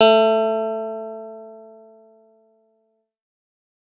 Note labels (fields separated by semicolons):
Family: guitar; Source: electronic; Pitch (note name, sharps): A3; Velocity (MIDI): 75